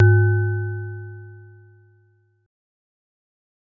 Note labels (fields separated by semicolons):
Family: mallet percussion; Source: acoustic; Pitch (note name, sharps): G#2; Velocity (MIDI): 100; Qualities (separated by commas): dark, fast decay